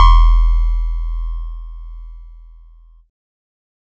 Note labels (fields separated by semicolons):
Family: keyboard; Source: electronic; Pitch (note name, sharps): E1; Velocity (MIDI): 127; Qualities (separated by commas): bright, distorted